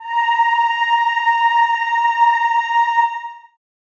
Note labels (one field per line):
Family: voice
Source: acoustic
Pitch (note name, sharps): A#5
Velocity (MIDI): 75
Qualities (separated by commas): reverb